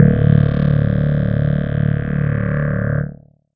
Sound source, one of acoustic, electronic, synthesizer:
electronic